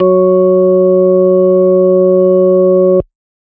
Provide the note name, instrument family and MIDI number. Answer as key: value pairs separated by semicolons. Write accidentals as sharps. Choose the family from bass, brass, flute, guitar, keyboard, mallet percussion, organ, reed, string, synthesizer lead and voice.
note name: F#3; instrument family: organ; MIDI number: 54